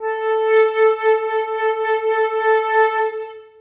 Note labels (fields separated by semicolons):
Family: flute; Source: acoustic; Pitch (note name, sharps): A4; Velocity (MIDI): 50; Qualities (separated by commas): long release, reverb